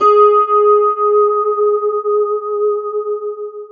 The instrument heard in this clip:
electronic guitar